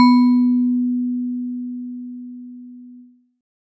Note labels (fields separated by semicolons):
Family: mallet percussion; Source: acoustic; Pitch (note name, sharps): B3; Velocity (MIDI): 75